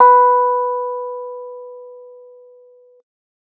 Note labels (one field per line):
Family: keyboard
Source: electronic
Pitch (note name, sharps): B4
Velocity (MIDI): 100